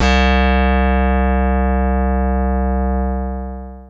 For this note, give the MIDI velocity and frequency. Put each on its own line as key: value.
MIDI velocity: 100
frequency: 65.41 Hz